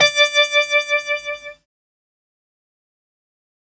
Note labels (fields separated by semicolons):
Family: keyboard; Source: synthesizer; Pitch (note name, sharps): D5; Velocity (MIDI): 25; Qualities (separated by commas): distorted, fast decay